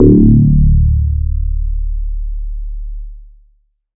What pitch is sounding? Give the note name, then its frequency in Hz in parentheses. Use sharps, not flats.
D1 (36.71 Hz)